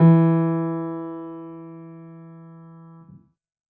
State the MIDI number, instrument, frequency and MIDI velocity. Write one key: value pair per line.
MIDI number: 52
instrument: acoustic keyboard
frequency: 164.8 Hz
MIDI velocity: 25